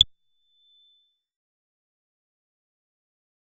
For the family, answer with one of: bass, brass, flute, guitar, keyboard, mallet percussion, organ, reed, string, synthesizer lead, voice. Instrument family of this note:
bass